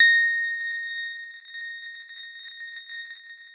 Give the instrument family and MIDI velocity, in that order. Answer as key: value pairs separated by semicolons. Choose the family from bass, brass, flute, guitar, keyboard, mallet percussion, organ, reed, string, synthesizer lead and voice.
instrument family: guitar; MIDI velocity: 100